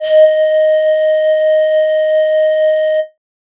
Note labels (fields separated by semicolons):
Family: flute; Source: synthesizer; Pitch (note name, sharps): D#5; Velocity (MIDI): 100; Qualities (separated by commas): distorted